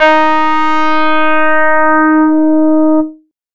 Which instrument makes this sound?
synthesizer bass